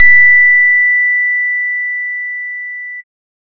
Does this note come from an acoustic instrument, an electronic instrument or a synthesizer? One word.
synthesizer